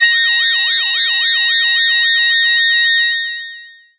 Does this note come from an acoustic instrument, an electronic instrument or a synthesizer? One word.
synthesizer